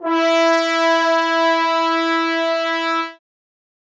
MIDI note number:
64